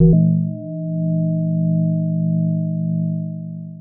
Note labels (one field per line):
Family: mallet percussion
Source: synthesizer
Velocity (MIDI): 100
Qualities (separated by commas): long release, multiphonic